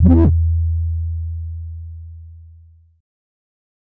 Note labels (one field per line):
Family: bass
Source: synthesizer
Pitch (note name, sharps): E2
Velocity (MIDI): 50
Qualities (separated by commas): distorted